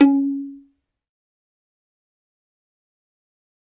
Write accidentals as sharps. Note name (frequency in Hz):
C#4 (277.2 Hz)